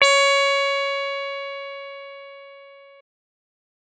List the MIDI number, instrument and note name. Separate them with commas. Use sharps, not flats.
73, electronic keyboard, C#5